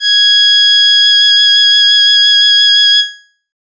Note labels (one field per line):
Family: reed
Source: synthesizer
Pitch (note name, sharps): G#6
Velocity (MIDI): 127